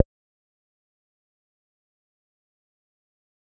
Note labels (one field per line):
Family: bass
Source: synthesizer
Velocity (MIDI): 25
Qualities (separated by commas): fast decay, percussive